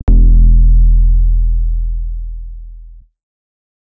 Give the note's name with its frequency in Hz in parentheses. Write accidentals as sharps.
E1 (41.2 Hz)